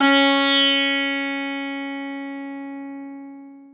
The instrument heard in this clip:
acoustic guitar